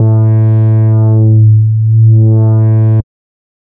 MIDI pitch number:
45